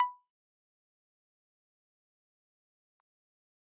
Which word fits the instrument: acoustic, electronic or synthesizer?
electronic